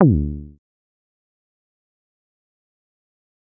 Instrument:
synthesizer bass